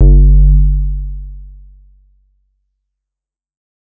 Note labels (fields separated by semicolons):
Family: bass; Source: synthesizer; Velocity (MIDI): 127; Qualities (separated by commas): dark